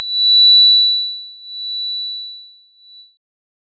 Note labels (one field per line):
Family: keyboard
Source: electronic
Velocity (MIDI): 100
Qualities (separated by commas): bright, multiphonic